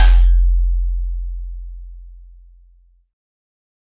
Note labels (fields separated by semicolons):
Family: keyboard; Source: synthesizer; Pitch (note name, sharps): F1; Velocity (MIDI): 100